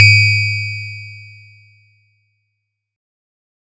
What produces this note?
acoustic mallet percussion instrument